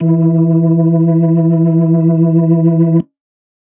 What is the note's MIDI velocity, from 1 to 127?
75